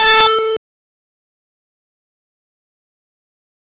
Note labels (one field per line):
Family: bass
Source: synthesizer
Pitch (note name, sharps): A4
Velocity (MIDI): 127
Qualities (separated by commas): bright, distorted, fast decay